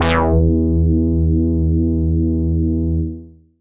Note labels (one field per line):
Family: bass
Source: synthesizer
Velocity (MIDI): 75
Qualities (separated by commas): distorted, tempo-synced